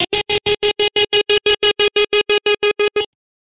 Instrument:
electronic guitar